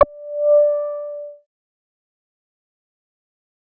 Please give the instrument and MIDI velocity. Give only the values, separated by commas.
synthesizer bass, 75